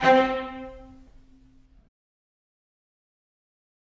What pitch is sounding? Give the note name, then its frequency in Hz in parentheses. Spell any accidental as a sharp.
C4 (261.6 Hz)